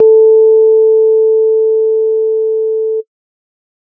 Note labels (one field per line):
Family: organ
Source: electronic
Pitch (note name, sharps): A4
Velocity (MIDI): 75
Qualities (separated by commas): dark